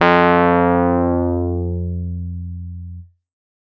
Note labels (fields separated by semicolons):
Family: keyboard; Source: electronic; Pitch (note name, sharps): F2; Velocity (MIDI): 100; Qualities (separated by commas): distorted